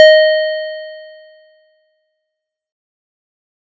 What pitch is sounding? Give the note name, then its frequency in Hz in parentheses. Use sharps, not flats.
D#5 (622.3 Hz)